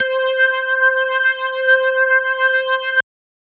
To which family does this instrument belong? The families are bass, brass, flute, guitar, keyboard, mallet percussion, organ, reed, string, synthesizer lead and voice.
organ